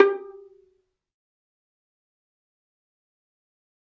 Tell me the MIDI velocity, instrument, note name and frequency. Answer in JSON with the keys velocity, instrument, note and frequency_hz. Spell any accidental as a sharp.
{"velocity": 127, "instrument": "acoustic string instrument", "note": "G4", "frequency_hz": 392}